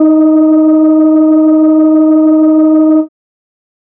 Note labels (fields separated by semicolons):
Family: organ; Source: electronic; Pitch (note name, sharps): D#4; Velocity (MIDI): 100